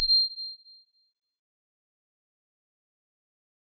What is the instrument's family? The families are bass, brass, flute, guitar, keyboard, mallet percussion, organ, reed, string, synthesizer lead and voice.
mallet percussion